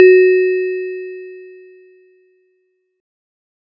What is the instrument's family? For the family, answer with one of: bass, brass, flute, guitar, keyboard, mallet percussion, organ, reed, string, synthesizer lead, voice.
mallet percussion